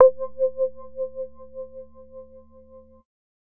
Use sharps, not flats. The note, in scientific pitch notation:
C5